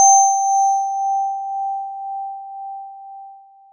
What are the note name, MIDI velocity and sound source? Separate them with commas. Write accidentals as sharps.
G5, 75, acoustic